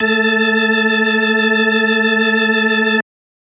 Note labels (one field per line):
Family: organ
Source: electronic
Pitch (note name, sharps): A3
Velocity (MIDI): 75